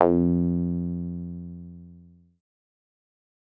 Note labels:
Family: synthesizer lead; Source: synthesizer; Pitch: F2; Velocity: 25; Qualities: distorted, fast decay

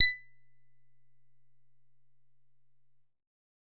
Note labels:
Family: bass; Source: synthesizer; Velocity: 100; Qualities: percussive

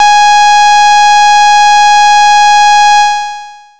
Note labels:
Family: bass; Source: synthesizer; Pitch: G#5; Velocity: 100; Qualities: bright, distorted, long release

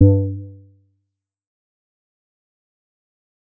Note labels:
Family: bass; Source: synthesizer; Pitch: G2; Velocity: 25; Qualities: dark, fast decay, percussive

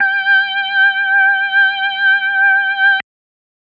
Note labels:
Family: organ; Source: electronic; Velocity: 127

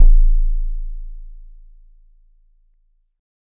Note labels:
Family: keyboard; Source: electronic; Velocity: 25

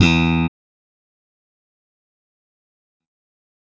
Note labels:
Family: bass; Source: electronic; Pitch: E2; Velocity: 75; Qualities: bright, fast decay

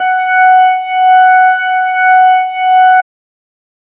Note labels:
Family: organ; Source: electronic; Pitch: F#5; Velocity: 75

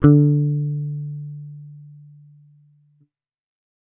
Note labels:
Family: bass; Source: electronic; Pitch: D3; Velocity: 75

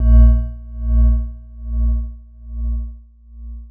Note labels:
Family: mallet percussion; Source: electronic; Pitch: A#1; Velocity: 75; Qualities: long release

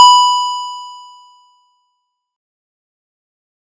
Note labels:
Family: keyboard; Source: electronic; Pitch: B5; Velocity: 50; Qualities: distorted, fast decay

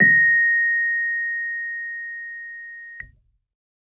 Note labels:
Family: keyboard; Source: electronic; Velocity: 25

